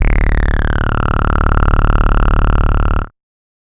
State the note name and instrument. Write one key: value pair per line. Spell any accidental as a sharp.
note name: D0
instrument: synthesizer bass